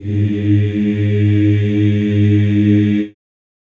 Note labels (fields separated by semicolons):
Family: voice; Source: acoustic; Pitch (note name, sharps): G#2; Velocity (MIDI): 25; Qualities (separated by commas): reverb